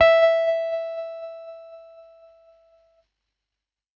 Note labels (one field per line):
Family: keyboard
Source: electronic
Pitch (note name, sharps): E5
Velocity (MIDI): 100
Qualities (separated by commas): distorted, tempo-synced